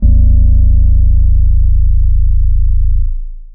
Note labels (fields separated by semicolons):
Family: keyboard; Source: electronic; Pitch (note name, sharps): A0; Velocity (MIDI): 25; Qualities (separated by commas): long release